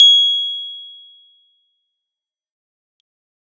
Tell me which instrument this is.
electronic keyboard